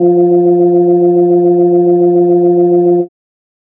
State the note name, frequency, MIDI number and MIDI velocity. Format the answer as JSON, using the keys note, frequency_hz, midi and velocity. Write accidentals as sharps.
{"note": "F3", "frequency_hz": 174.6, "midi": 53, "velocity": 75}